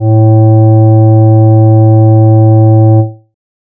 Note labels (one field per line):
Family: flute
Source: synthesizer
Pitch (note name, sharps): A2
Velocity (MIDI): 127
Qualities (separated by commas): dark